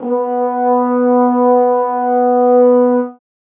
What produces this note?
acoustic brass instrument